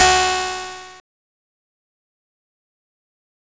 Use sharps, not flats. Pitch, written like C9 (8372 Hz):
F#4 (370 Hz)